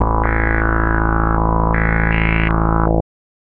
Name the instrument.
synthesizer bass